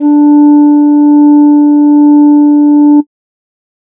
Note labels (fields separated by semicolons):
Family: flute; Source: synthesizer; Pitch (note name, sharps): D4; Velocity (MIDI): 25; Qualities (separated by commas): dark